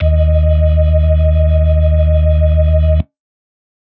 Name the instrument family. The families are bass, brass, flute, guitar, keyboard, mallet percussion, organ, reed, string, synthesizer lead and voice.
organ